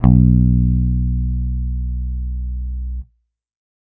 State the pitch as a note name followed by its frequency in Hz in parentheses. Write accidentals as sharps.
B1 (61.74 Hz)